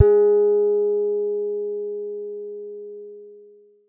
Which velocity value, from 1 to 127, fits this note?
25